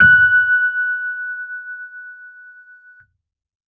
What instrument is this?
electronic keyboard